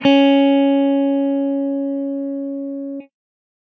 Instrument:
electronic guitar